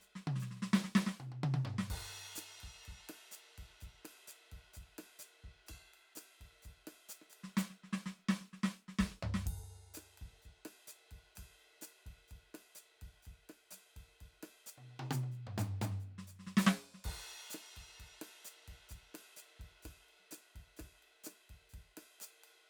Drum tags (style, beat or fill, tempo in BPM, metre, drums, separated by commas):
bossa nova, beat, 127 BPM, 4/4, crash, ride, ride bell, open hi-hat, hi-hat pedal, snare, cross-stick, high tom, mid tom, floor tom, kick